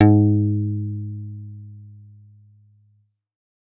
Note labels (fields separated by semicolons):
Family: guitar; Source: electronic; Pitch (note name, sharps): G#2; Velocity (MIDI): 75